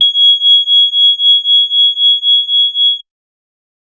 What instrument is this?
electronic organ